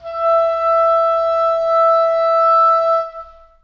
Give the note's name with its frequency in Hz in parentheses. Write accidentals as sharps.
E5 (659.3 Hz)